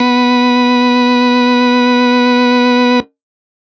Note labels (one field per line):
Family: organ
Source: electronic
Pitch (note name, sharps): B3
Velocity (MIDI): 75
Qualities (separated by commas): distorted